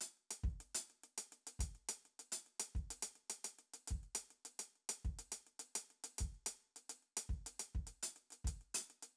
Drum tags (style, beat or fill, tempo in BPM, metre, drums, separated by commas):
Afro-Cuban, beat, 105 BPM, 4/4, closed hi-hat, kick